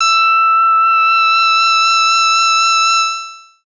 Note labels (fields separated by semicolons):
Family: bass; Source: synthesizer; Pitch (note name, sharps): E6; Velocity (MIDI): 50; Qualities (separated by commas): distorted, long release